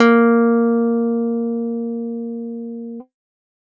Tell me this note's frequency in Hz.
233.1 Hz